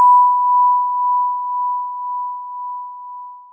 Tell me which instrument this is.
acoustic mallet percussion instrument